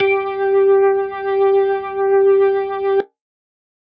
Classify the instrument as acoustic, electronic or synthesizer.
electronic